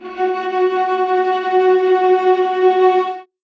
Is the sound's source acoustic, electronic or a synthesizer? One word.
acoustic